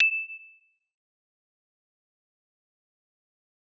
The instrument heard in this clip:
acoustic mallet percussion instrument